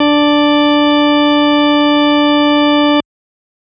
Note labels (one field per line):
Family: organ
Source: electronic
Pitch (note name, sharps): D4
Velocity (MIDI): 50